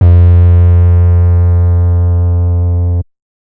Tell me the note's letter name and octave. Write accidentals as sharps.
F2